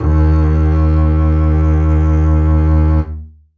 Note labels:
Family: string; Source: acoustic; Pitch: D#2; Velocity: 127; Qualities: reverb

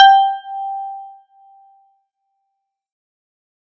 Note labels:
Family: guitar; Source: synthesizer; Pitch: G5; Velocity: 50; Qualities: fast decay

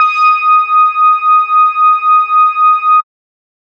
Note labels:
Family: bass; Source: synthesizer; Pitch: D#6; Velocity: 75

